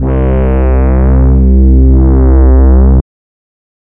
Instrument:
synthesizer reed instrument